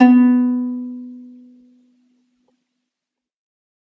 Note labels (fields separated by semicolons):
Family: string; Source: acoustic; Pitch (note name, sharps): B3; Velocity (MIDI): 25; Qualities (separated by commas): reverb